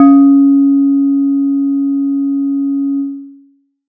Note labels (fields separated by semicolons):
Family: mallet percussion; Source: acoustic; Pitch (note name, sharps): C#4; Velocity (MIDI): 100; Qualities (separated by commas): long release